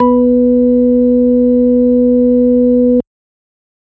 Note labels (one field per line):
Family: organ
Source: electronic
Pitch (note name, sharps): B3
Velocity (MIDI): 127